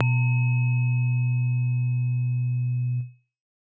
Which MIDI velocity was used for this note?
50